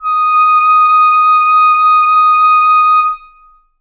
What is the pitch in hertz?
1245 Hz